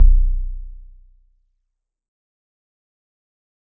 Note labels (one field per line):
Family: guitar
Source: synthesizer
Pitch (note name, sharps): B0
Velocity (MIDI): 100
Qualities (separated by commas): dark, fast decay